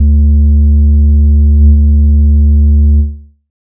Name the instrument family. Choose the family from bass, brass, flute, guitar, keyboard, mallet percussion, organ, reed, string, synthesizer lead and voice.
bass